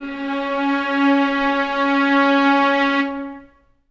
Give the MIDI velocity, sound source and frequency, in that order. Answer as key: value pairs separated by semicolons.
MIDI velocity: 50; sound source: acoustic; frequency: 277.2 Hz